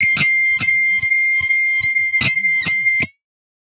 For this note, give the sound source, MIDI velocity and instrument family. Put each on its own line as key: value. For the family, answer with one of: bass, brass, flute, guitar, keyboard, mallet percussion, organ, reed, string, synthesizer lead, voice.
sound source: synthesizer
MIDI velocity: 75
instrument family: guitar